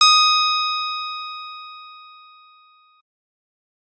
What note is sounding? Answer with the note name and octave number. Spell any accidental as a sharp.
D#6